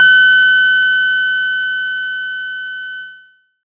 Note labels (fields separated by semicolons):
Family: bass; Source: synthesizer; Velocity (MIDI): 25; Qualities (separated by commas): bright, distorted